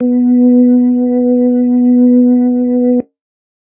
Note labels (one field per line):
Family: organ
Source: electronic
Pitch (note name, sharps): B3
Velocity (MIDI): 127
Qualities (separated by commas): dark